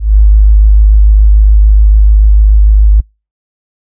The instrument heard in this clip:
synthesizer flute